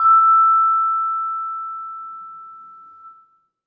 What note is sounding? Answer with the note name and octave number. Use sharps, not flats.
E6